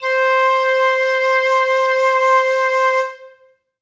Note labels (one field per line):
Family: flute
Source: acoustic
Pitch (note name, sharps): C5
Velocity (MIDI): 127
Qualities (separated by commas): reverb